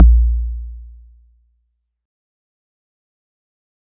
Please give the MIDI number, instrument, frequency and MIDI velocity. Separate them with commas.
34, acoustic mallet percussion instrument, 58.27 Hz, 25